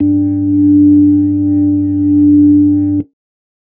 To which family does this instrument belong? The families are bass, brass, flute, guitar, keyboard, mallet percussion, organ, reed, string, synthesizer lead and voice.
keyboard